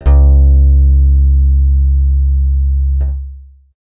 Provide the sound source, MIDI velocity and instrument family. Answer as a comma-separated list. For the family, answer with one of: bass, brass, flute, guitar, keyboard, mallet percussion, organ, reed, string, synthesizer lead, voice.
synthesizer, 25, bass